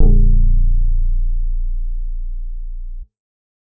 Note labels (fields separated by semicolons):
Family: bass; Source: synthesizer; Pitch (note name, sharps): A#0; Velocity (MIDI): 100; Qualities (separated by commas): dark, reverb